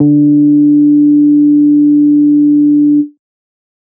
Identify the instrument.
synthesizer bass